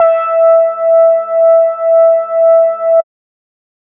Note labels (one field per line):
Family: bass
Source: synthesizer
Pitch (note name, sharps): E5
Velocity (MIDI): 75